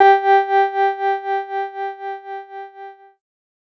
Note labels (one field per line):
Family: keyboard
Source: electronic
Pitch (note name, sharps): G4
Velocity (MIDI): 50